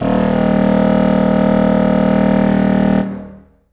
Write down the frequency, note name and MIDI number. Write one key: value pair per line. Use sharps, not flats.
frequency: 38.89 Hz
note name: D#1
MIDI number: 27